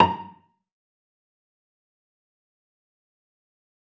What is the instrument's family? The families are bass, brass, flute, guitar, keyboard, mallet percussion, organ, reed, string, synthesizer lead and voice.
string